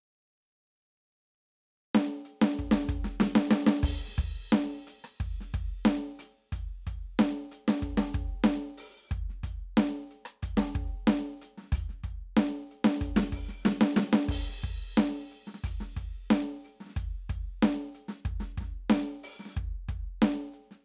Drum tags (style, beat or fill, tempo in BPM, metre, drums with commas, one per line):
funk rock
beat
92 BPM
4/4
crash, closed hi-hat, open hi-hat, hi-hat pedal, snare, cross-stick, kick